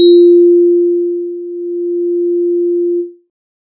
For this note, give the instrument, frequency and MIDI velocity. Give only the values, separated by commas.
synthesizer lead, 349.2 Hz, 127